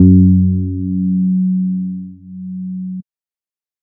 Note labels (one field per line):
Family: bass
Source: synthesizer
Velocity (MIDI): 25